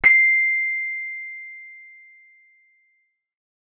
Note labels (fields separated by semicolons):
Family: guitar; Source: acoustic; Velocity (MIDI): 75; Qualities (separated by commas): bright, distorted